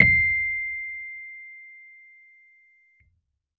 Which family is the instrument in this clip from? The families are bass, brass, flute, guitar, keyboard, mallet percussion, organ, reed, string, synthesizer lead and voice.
keyboard